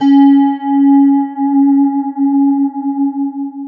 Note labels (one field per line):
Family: guitar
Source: electronic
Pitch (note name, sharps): C#4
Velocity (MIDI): 75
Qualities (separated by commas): long release, multiphonic, non-linear envelope